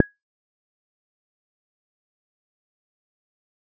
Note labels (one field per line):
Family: bass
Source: synthesizer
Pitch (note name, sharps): G#6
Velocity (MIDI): 50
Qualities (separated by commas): fast decay, percussive